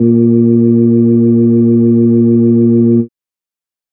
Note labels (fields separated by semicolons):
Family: organ; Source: electronic; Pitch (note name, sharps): A#2; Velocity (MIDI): 25